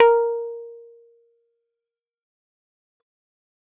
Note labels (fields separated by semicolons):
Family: keyboard; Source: electronic; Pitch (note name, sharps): A#4; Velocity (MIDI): 50; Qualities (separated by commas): fast decay